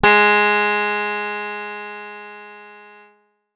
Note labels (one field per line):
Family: guitar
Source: acoustic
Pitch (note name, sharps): G#3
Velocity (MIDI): 75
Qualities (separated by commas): bright, distorted